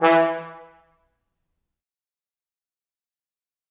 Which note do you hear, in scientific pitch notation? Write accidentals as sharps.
E3